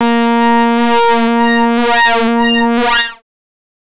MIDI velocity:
75